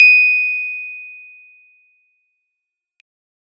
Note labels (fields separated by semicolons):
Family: keyboard; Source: electronic; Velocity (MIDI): 75; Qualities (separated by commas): bright